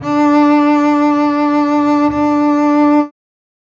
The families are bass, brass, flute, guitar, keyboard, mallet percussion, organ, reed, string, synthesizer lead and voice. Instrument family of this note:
string